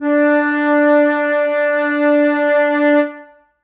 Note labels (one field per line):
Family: flute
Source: acoustic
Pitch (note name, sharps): D4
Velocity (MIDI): 127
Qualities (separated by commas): reverb